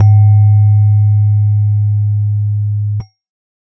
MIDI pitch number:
44